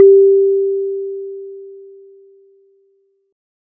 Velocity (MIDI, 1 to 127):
25